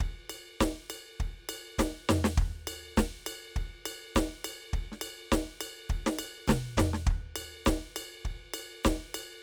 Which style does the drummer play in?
rock